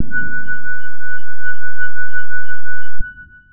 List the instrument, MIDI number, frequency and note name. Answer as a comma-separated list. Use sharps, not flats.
electronic guitar, 90, 1480 Hz, F#6